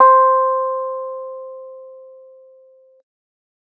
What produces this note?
electronic keyboard